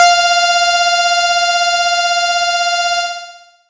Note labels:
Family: bass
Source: synthesizer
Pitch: F5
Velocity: 50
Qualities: bright, distorted, long release

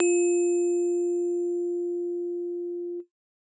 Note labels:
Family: keyboard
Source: acoustic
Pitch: F4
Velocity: 50

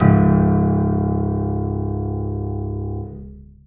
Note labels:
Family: keyboard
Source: acoustic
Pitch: C#1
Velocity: 100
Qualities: reverb

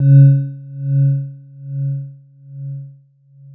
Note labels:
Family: mallet percussion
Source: electronic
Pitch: C#3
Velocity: 75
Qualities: long release

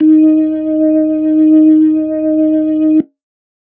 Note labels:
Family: organ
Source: electronic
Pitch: D#4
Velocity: 75

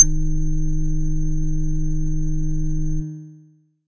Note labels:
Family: bass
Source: synthesizer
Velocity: 25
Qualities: bright, multiphonic

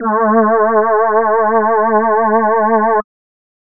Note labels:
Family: voice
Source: synthesizer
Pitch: A3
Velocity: 50

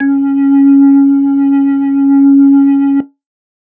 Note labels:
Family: organ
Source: electronic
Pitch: C#4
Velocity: 127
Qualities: distorted

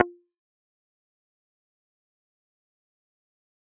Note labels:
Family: bass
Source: synthesizer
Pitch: F4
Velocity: 100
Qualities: fast decay, percussive

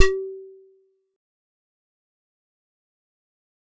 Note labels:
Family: keyboard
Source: acoustic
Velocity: 25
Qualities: fast decay, percussive

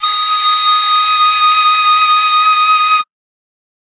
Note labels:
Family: flute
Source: acoustic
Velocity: 75

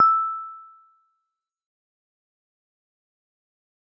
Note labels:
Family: mallet percussion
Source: acoustic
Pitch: E6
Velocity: 100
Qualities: fast decay, percussive

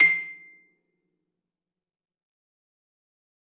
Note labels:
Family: string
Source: acoustic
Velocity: 127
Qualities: fast decay, percussive, reverb

